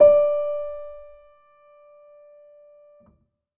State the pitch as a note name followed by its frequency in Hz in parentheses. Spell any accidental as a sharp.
D5 (587.3 Hz)